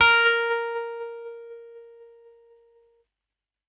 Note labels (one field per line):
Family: keyboard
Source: electronic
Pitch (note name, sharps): A#4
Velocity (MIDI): 127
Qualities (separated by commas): distorted, tempo-synced